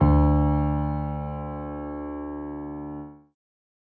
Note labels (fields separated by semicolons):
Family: keyboard; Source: acoustic; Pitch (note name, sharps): D2; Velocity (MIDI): 50